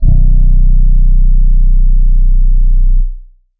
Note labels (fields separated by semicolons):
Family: keyboard; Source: electronic; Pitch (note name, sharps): B0; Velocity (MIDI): 50; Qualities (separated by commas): dark